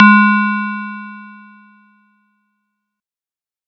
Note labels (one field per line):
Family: mallet percussion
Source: acoustic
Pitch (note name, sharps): G#3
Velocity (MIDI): 75